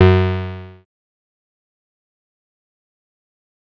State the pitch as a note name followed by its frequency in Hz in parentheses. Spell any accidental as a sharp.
F#2 (92.5 Hz)